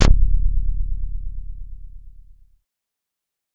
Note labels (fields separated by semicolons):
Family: bass; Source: synthesizer; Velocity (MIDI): 25; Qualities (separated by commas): distorted, fast decay